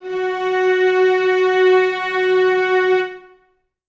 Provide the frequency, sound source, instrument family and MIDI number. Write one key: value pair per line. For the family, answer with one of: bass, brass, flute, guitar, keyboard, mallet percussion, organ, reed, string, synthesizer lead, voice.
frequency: 370 Hz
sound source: acoustic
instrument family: string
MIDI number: 66